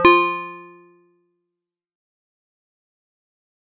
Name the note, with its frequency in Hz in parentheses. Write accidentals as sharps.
F4 (349.2 Hz)